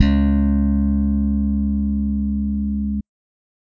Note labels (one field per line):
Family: bass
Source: electronic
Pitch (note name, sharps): C#2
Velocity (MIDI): 75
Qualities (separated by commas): bright